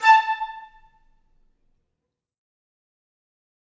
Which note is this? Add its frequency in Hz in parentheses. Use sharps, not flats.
A5 (880 Hz)